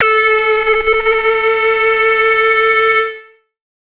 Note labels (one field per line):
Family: synthesizer lead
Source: synthesizer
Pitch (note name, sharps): A4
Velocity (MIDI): 127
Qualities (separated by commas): distorted, multiphonic, non-linear envelope